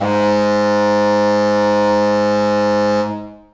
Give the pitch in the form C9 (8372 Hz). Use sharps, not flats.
G#2 (103.8 Hz)